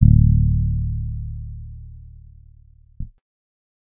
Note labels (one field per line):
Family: bass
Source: synthesizer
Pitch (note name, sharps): D1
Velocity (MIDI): 50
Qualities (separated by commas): dark